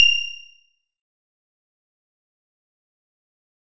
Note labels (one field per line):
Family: bass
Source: synthesizer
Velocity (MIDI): 127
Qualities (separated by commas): bright, distorted, fast decay, percussive